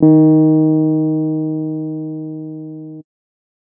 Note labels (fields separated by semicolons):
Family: keyboard; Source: electronic; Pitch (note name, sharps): D#3; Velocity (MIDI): 25; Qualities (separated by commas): dark